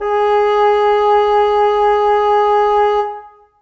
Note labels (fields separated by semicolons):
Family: reed; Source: acoustic; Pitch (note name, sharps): G#4; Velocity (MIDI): 100; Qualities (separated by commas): reverb